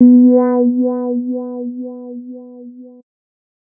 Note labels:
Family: bass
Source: synthesizer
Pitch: B3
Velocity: 25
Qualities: dark, distorted

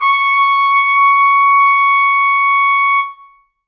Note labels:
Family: brass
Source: acoustic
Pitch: C#6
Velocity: 75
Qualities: reverb

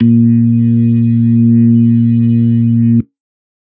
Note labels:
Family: organ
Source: electronic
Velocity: 25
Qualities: dark

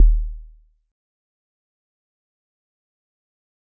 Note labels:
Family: mallet percussion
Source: acoustic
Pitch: D#1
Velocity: 25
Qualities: fast decay, percussive

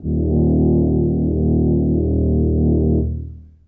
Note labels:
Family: brass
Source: acoustic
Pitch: D#1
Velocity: 50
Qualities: dark, long release, reverb

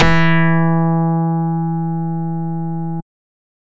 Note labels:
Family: bass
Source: synthesizer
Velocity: 127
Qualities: bright, distorted

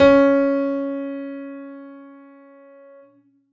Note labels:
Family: keyboard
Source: acoustic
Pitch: C#4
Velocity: 127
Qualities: reverb

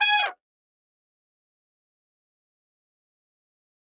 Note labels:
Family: brass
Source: acoustic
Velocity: 100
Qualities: bright, fast decay, percussive, reverb

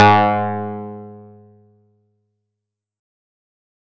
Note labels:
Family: guitar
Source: acoustic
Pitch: G#2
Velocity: 100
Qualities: distorted, fast decay

